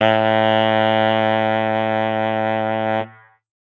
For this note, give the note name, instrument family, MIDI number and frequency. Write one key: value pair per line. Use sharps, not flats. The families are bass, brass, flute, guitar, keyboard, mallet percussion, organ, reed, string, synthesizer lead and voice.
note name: A2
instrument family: reed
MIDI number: 45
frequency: 110 Hz